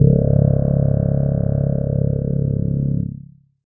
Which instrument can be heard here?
electronic keyboard